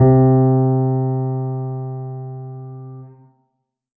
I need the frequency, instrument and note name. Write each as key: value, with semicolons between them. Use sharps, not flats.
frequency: 130.8 Hz; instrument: acoustic keyboard; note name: C3